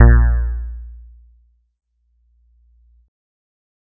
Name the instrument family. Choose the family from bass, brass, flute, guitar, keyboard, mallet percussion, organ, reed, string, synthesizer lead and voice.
keyboard